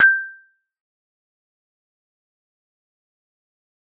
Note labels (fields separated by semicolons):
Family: mallet percussion; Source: acoustic; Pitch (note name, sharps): G6; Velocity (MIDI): 127; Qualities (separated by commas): fast decay, percussive